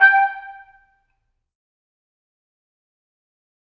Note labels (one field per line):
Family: brass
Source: acoustic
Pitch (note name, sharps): G5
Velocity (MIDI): 50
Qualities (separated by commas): fast decay, percussive, reverb